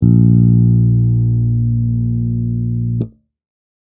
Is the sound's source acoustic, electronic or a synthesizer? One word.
electronic